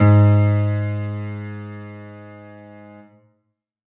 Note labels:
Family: keyboard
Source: acoustic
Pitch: G#2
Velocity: 100

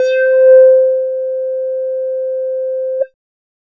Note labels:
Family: bass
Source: synthesizer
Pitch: C5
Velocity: 75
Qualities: dark, distorted

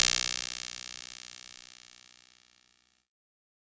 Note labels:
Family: keyboard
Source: electronic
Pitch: B1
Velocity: 25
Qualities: bright, distorted

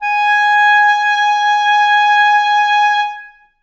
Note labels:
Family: reed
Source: acoustic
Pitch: G#5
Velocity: 127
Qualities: reverb

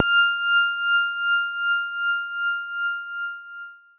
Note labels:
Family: guitar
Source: electronic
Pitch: F6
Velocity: 127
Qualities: bright, long release, reverb

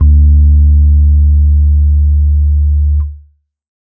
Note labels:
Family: keyboard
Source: electronic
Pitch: D2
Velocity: 25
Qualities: dark

